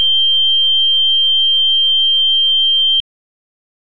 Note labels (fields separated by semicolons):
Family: organ; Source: electronic; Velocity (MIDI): 127; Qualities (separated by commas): bright